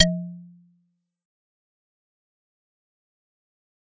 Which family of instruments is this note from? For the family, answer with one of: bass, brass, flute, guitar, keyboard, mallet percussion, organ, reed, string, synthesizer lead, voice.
mallet percussion